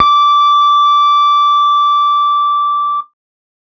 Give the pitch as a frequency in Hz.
1175 Hz